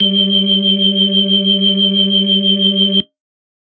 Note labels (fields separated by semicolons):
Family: organ; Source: electronic; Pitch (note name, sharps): G3; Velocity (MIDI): 25